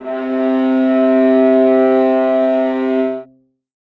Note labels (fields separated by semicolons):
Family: string; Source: acoustic; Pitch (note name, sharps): C3; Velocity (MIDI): 25; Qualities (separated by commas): reverb